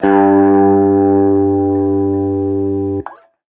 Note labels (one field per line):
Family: guitar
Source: electronic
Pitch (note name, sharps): G2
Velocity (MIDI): 75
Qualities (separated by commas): distorted